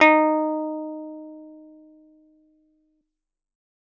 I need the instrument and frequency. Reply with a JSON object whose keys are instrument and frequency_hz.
{"instrument": "acoustic guitar", "frequency_hz": 311.1}